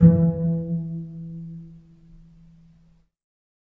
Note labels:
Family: string; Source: acoustic; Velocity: 25; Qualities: dark, reverb

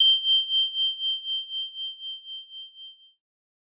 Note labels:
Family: keyboard; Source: electronic; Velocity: 127; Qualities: bright

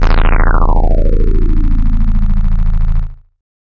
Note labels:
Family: bass; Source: synthesizer; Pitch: A-1; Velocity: 100; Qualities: bright, distorted, non-linear envelope

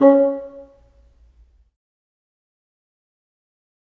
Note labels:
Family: reed; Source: acoustic; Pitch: C#4; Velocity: 50; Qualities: fast decay, percussive, reverb

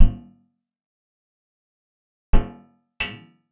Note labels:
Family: guitar; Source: acoustic; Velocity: 100; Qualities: percussive, reverb

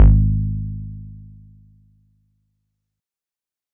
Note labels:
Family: keyboard; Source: electronic; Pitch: G#1; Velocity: 127

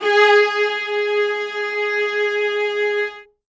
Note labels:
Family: string; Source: acoustic; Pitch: G#4; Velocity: 127; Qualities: reverb

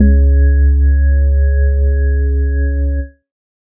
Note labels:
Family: organ; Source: electronic; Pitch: C#2; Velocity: 25; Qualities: dark

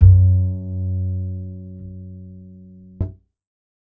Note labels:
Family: bass; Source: acoustic; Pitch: F#2; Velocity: 25; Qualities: dark

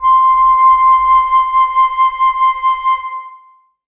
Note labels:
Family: flute; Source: acoustic; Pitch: C6; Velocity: 25; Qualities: long release, reverb

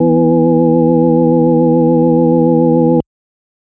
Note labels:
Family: organ; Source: electronic; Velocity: 50; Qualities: multiphonic

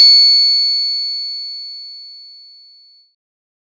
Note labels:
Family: bass; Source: synthesizer; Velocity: 75

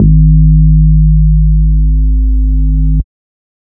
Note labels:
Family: bass; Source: synthesizer; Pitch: G#1; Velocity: 127; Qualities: dark

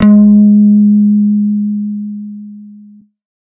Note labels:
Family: bass; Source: synthesizer; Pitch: G#3; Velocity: 75; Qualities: distorted

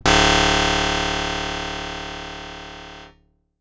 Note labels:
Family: guitar; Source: acoustic; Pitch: D1; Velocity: 127; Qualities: bright

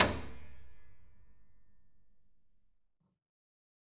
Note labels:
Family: keyboard; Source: acoustic; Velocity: 127; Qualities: reverb

